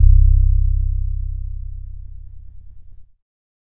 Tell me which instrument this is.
electronic keyboard